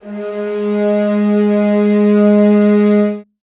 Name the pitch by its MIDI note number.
56